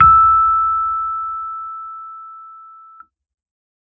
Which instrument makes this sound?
electronic keyboard